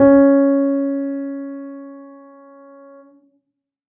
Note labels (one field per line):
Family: keyboard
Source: acoustic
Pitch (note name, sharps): C#4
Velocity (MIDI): 50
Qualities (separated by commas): dark, reverb